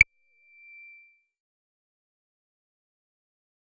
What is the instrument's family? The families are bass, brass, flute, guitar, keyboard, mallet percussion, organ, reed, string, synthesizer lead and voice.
bass